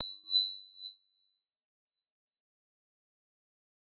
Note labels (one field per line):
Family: bass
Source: synthesizer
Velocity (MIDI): 50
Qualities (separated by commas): bright, fast decay